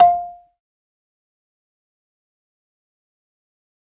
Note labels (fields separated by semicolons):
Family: mallet percussion; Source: acoustic; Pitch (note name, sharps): F5; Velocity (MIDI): 25; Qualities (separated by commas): fast decay, percussive, reverb